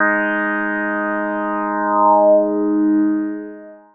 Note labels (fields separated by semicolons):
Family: synthesizer lead; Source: synthesizer; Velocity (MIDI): 25; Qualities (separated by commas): long release